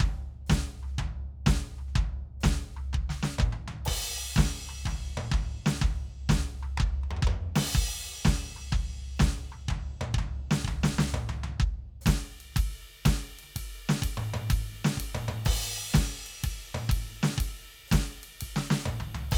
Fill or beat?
beat